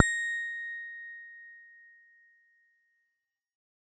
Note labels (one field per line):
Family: guitar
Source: electronic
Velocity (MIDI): 75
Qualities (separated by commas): reverb